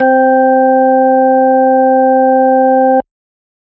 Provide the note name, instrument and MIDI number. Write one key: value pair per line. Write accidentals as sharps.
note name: C4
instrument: electronic organ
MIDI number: 60